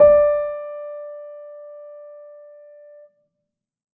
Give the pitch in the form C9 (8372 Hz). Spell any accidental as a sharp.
D5 (587.3 Hz)